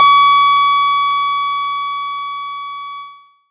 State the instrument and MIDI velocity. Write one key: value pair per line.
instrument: synthesizer bass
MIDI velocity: 25